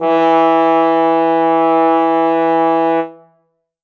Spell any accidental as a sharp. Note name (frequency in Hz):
E3 (164.8 Hz)